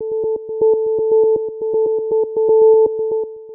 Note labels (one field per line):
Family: synthesizer lead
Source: synthesizer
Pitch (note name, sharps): A4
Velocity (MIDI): 25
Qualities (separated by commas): dark, long release, tempo-synced